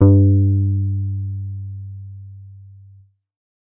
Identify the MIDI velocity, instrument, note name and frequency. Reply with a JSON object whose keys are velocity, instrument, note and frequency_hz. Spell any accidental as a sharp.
{"velocity": 75, "instrument": "synthesizer bass", "note": "G2", "frequency_hz": 98}